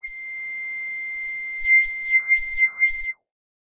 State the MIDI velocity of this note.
75